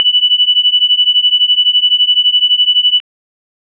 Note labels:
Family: organ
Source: electronic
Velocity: 25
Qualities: bright

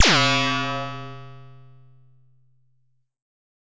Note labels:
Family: bass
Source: synthesizer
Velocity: 127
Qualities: bright, distorted

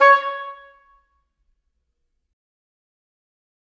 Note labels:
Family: reed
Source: acoustic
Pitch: C#5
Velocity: 75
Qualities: fast decay, percussive, reverb

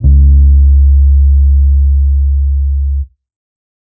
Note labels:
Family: bass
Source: electronic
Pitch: C#2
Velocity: 127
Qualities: dark

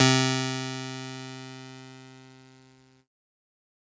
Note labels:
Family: keyboard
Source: electronic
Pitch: C3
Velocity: 25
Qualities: bright, distorted

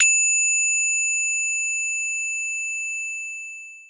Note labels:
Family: mallet percussion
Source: acoustic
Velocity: 25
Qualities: bright, long release

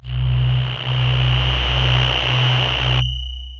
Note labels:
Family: voice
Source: synthesizer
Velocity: 25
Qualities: distorted, long release

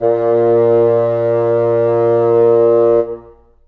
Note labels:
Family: reed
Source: acoustic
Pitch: A#2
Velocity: 75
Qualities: long release, reverb

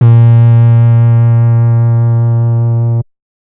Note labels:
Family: bass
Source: synthesizer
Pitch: A#2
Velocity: 25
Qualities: distorted

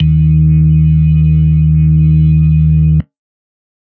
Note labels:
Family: organ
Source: electronic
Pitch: D#2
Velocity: 100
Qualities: dark

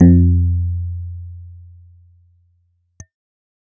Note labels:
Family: keyboard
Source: electronic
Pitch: F2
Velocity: 75

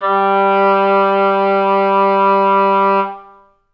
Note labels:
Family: reed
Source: acoustic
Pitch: G3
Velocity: 75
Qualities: reverb

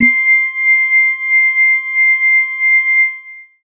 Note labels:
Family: organ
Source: electronic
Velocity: 75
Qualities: long release, reverb

